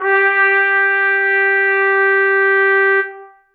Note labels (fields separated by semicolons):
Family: brass; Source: acoustic; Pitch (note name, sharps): G4; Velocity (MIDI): 75; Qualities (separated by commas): reverb